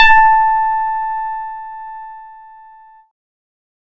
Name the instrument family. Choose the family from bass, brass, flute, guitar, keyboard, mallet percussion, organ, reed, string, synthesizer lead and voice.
keyboard